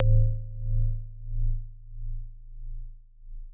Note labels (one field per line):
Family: mallet percussion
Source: acoustic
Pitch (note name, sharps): A0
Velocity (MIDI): 100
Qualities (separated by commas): dark, long release, non-linear envelope